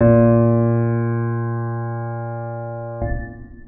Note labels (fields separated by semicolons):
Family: organ; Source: electronic; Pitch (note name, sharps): A#2; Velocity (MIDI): 25; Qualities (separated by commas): long release, reverb